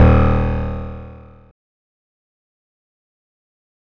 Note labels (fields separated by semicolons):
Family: guitar; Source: electronic; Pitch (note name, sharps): D#1; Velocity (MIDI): 25; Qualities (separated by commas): bright, distorted, fast decay